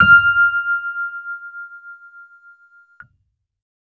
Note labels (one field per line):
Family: keyboard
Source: electronic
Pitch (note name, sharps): F6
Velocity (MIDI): 75